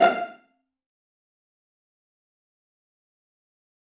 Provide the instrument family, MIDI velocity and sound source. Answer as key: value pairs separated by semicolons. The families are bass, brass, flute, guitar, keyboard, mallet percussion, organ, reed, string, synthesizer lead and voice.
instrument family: string; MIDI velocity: 127; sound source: acoustic